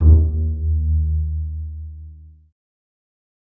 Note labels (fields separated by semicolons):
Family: string; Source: acoustic; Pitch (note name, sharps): D#2; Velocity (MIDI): 127; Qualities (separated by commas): dark, fast decay, reverb